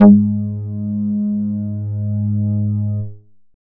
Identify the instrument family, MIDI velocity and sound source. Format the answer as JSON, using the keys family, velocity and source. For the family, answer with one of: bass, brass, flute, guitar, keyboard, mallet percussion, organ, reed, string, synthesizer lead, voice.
{"family": "bass", "velocity": 50, "source": "synthesizer"}